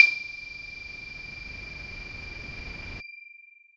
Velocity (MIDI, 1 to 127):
50